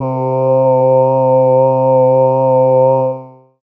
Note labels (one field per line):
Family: voice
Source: synthesizer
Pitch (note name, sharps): C3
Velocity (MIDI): 50